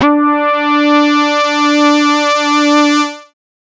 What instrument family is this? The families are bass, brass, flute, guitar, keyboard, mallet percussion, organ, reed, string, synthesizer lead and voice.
bass